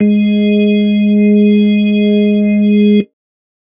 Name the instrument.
electronic organ